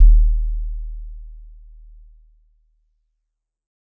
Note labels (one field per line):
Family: mallet percussion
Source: acoustic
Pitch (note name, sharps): D#1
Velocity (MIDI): 50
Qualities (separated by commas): dark